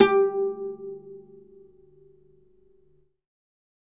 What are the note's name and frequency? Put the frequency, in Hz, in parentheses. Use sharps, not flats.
G4 (392 Hz)